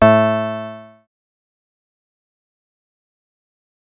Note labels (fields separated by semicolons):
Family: bass; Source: synthesizer; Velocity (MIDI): 75; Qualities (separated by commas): bright, distorted, fast decay